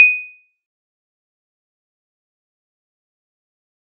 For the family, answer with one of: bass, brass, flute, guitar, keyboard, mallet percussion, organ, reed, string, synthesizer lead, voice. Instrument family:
mallet percussion